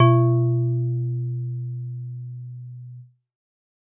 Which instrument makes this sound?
acoustic mallet percussion instrument